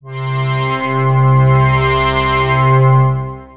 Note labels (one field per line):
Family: synthesizer lead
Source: synthesizer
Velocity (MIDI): 100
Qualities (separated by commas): bright, long release, non-linear envelope